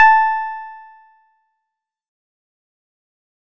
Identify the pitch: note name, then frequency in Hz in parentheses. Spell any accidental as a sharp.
A5 (880 Hz)